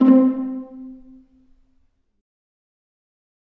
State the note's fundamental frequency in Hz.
261.6 Hz